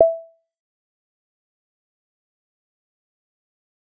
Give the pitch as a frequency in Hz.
659.3 Hz